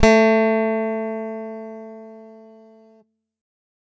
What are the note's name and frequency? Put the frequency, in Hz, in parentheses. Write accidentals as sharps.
A3 (220 Hz)